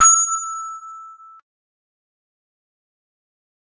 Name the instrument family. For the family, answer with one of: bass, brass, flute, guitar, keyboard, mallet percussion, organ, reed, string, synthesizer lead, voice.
mallet percussion